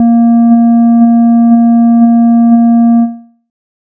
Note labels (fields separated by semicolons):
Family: bass; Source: synthesizer; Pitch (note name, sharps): A#3; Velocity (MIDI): 75; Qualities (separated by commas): dark